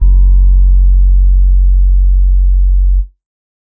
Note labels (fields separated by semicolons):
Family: keyboard; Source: electronic; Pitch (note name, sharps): F#1; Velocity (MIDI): 25; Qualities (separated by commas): dark